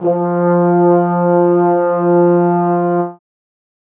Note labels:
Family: brass; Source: acoustic; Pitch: F3; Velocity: 50; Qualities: reverb

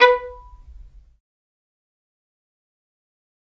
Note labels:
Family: string; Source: acoustic; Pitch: B4; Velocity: 75; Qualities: fast decay, percussive, reverb

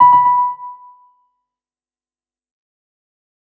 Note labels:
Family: keyboard; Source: electronic; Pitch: B5; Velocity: 75; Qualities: fast decay, tempo-synced

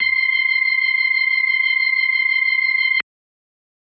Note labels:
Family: organ; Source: electronic; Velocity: 25

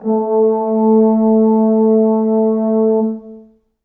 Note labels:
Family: brass; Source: acoustic; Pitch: A3; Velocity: 50; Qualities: dark, long release, reverb

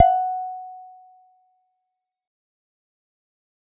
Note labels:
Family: guitar; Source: electronic; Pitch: F#5; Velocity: 50; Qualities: fast decay, reverb

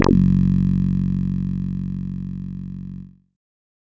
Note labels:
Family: bass; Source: synthesizer; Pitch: F#1; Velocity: 100; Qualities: distorted

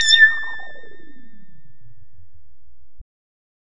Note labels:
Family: bass; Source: synthesizer; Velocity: 100; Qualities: distorted

